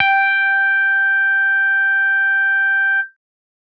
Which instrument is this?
synthesizer bass